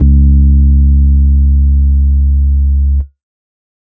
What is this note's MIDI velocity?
25